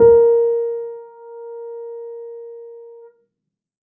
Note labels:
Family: keyboard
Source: acoustic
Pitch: A#4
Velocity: 25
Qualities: dark, reverb

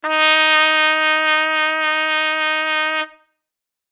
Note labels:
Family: brass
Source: acoustic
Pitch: D#4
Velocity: 100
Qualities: bright

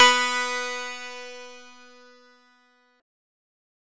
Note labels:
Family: synthesizer lead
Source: synthesizer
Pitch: B3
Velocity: 50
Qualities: bright, distorted

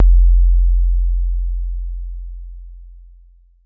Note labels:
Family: keyboard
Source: electronic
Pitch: F1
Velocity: 75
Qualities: dark

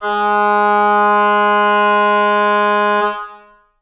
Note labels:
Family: reed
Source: acoustic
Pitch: G#3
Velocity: 127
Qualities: long release, reverb

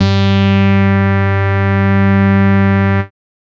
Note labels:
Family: bass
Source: synthesizer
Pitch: G2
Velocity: 100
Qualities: bright, distorted

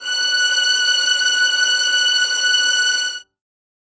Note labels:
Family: string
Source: acoustic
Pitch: F#6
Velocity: 127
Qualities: reverb

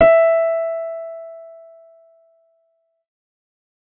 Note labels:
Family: keyboard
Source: synthesizer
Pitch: E5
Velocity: 100

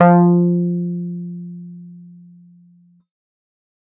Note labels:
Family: keyboard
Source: electronic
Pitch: F3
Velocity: 25

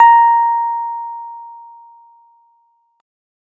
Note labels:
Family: keyboard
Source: electronic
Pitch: A#5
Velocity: 50

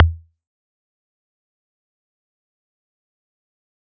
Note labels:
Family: mallet percussion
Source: acoustic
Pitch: E2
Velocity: 127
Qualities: fast decay, percussive

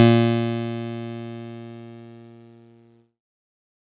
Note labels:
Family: keyboard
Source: electronic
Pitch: A#2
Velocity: 50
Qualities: bright, distorted

